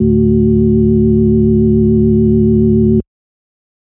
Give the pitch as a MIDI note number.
38